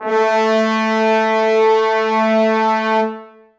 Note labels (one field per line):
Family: brass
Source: acoustic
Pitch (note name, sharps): A3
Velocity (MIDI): 127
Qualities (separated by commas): bright, reverb